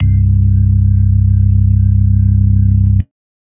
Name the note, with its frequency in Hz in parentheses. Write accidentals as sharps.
C1 (32.7 Hz)